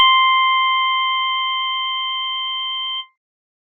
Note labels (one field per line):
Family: organ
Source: electronic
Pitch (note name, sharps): C6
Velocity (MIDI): 50